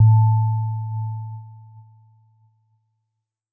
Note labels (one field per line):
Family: keyboard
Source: electronic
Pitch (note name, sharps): A2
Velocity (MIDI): 25